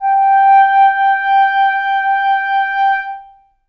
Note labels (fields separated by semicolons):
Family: reed; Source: acoustic; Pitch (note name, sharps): G5; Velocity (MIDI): 50; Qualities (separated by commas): reverb